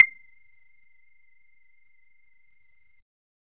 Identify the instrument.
synthesizer bass